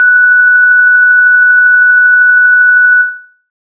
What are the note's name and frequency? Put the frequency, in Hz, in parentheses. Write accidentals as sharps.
F#6 (1480 Hz)